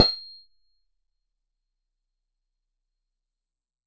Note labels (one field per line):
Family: keyboard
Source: electronic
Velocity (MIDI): 127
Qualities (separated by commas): percussive